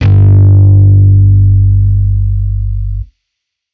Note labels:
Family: bass; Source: electronic; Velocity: 100; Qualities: distorted

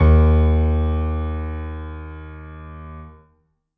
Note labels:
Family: keyboard; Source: acoustic; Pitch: D#2; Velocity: 100; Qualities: reverb

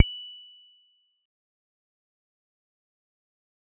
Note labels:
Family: guitar; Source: electronic; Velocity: 50; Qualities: bright, fast decay, percussive, reverb

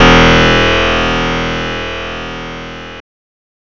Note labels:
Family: guitar; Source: synthesizer; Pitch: E1; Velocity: 75; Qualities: bright, distorted

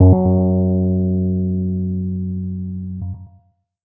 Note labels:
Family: keyboard; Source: electronic; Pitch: F#2; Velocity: 50; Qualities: dark, distorted, tempo-synced

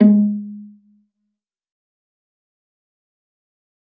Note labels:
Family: string; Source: acoustic; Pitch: G#3; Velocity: 50; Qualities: dark, fast decay, percussive, reverb

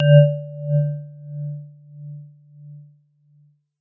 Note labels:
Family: mallet percussion; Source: acoustic; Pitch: D3; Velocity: 100; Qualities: non-linear envelope

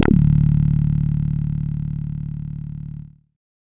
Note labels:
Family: bass; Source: synthesizer; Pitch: D1; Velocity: 100; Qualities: distorted

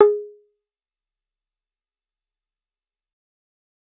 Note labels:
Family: bass; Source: synthesizer; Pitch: G#4; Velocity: 127; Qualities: fast decay, percussive

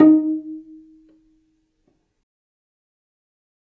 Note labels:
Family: string; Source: acoustic; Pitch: D#4; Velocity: 100; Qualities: fast decay, percussive, reverb

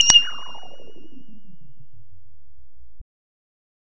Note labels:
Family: bass; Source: synthesizer; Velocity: 100; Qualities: bright, distorted

